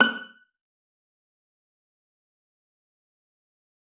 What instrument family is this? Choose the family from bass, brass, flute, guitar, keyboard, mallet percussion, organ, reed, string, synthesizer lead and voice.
string